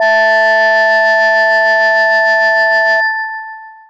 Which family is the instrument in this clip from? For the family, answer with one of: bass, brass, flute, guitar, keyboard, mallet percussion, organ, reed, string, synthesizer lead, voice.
mallet percussion